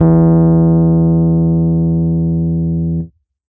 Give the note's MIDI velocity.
100